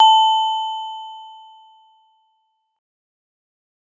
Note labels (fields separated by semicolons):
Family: mallet percussion; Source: acoustic; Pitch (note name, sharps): A5; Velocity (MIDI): 100